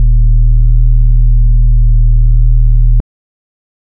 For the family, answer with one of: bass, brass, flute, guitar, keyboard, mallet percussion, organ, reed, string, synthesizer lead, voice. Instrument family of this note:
organ